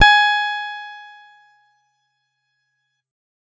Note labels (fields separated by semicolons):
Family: guitar; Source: electronic; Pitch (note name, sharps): G#5; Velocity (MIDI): 75; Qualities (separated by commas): bright